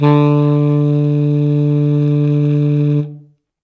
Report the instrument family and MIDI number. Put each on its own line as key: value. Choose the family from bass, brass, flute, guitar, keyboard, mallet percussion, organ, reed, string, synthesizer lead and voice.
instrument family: reed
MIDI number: 50